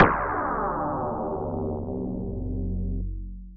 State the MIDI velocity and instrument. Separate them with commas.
100, electronic mallet percussion instrument